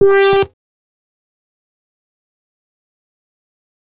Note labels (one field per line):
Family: bass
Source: synthesizer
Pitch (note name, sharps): G4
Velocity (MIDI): 50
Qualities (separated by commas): fast decay